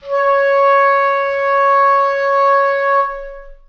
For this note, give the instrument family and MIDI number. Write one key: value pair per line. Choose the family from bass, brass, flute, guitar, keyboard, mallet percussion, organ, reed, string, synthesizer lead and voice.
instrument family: reed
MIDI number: 73